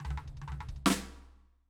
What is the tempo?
140 BPM